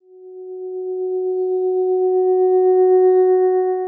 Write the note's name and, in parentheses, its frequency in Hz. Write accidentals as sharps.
F#4 (370 Hz)